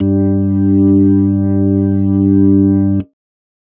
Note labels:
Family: organ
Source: electronic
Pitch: G2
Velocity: 127

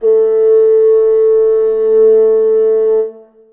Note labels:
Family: reed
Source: acoustic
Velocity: 50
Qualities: long release, reverb

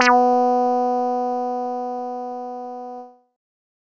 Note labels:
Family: bass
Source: synthesizer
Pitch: B3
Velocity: 127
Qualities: distorted

